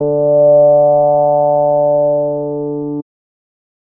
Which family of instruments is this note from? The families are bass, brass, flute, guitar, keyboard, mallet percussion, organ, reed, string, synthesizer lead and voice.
bass